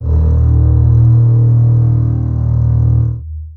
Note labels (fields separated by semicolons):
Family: string; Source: acoustic; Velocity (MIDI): 50; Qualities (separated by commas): long release, reverb